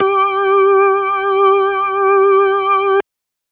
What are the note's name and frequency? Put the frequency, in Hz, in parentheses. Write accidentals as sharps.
G4 (392 Hz)